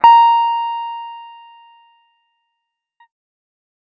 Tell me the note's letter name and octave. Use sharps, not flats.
A#5